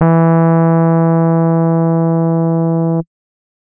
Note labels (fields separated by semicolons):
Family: keyboard; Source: electronic; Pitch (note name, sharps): E3; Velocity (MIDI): 127; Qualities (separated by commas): dark